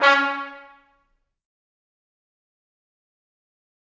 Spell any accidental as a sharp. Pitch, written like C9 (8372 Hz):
C#4 (277.2 Hz)